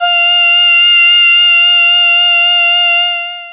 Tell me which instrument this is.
synthesizer voice